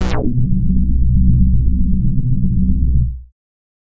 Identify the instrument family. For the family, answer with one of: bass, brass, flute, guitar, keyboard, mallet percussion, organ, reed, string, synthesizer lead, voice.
bass